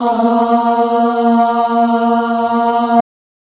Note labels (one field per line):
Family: voice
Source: electronic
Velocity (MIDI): 127